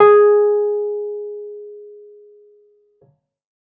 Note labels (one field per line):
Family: keyboard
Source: electronic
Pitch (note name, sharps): G#4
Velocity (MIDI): 75